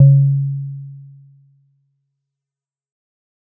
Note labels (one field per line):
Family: mallet percussion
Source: acoustic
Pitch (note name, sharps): C#3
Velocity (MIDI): 75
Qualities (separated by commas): dark, fast decay